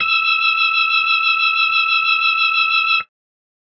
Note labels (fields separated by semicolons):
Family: organ; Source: electronic; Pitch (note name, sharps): E6; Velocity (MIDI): 127; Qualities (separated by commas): distorted